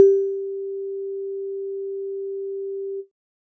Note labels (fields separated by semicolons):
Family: keyboard; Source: electronic; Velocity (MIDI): 25